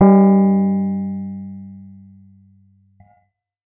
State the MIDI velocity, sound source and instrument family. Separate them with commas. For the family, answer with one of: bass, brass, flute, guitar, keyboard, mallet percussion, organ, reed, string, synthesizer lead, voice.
25, electronic, keyboard